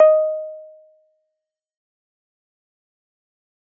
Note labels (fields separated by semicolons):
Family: keyboard; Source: electronic; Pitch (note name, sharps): D#5; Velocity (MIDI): 25; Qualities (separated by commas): fast decay, percussive